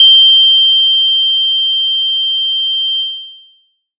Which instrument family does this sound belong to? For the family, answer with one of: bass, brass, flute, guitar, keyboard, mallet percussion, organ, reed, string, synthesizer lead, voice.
mallet percussion